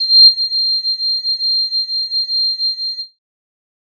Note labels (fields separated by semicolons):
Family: flute; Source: synthesizer; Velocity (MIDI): 50; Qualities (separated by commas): bright, distorted